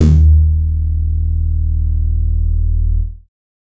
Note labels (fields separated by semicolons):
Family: bass; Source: synthesizer; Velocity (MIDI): 127; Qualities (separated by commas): distorted